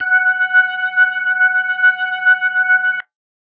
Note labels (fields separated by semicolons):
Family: organ; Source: electronic; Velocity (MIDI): 100